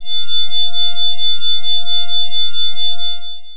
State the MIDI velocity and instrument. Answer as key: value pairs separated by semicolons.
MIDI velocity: 100; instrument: electronic organ